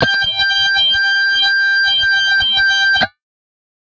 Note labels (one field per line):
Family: guitar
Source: synthesizer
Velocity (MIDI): 100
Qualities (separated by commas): bright, distorted